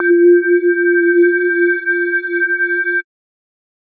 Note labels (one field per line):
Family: mallet percussion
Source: electronic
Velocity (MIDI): 25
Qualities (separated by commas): multiphonic, non-linear envelope